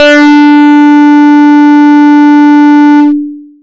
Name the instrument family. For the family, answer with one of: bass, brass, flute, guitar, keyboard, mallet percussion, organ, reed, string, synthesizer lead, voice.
bass